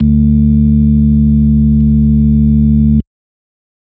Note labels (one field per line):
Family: organ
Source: electronic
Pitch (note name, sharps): D2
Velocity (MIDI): 25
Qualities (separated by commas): dark